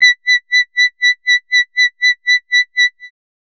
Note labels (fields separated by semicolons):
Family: bass; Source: synthesizer; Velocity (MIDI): 25; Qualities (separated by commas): bright, distorted, tempo-synced